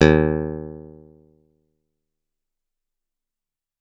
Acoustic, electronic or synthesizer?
acoustic